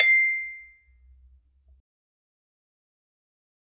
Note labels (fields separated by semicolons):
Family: mallet percussion; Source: acoustic; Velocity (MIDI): 25; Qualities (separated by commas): fast decay, reverb